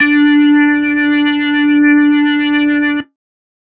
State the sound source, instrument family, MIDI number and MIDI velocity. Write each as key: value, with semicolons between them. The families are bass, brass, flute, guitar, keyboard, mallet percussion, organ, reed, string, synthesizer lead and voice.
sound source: electronic; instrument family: organ; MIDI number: 62; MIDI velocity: 127